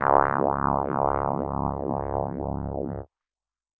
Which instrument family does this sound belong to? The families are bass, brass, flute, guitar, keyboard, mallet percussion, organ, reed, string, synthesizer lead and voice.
keyboard